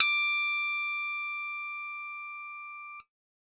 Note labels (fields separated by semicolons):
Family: keyboard; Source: electronic; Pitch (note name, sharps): D6; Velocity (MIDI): 100